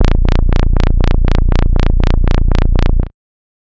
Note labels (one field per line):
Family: bass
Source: synthesizer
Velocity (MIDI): 75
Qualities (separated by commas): bright, distorted, tempo-synced